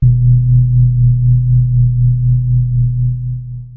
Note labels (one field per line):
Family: keyboard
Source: electronic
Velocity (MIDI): 25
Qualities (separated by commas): dark, long release, reverb